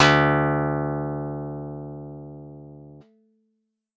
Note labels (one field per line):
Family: guitar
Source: synthesizer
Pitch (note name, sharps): D2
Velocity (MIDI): 25